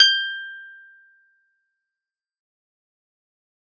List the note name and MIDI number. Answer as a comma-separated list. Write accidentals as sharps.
G6, 91